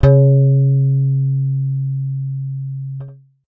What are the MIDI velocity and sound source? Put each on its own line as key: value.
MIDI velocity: 75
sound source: synthesizer